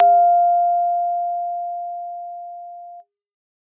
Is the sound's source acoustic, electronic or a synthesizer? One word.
acoustic